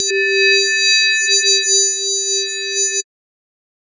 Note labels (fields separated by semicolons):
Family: mallet percussion; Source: synthesizer; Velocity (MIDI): 127; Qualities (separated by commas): bright, multiphonic, non-linear envelope